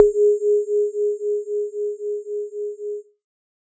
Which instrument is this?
synthesizer lead